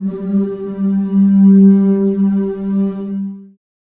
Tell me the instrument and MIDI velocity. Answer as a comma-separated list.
acoustic voice, 100